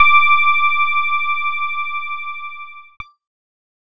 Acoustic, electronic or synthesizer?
electronic